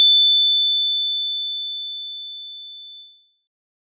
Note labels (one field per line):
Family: mallet percussion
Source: acoustic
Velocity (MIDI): 25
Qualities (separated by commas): bright